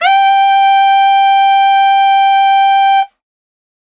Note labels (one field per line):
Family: reed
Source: acoustic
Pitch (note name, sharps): G5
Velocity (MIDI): 100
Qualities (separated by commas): bright